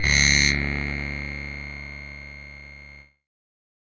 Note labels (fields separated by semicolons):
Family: keyboard; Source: synthesizer; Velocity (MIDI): 127; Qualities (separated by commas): bright, distorted